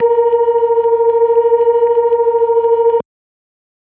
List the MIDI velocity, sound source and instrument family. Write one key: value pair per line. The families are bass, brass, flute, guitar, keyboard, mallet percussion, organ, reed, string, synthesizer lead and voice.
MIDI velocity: 25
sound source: electronic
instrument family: organ